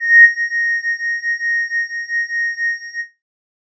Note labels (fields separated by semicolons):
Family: flute; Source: synthesizer; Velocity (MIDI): 25; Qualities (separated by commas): distorted